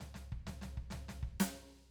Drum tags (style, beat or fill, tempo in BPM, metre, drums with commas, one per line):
jazz
fill
125 BPM
4/4
closed hi-hat, snare, floor tom, kick